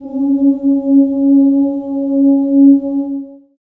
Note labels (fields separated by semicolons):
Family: voice; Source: acoustic; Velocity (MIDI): 127; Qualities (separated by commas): reverb